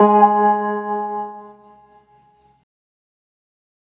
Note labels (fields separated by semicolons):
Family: organ; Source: electronic; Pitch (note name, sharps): G#3; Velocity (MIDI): 50